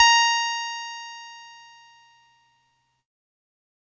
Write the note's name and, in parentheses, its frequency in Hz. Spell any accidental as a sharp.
A#5 (932.3 Hz)